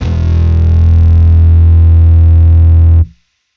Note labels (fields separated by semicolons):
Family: bass; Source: electronic; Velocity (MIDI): 75; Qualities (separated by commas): bright, distorted